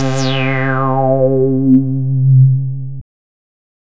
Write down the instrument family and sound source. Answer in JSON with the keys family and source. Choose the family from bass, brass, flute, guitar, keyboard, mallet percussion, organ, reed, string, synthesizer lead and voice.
{"family": "bass", "source": "synthesizer"}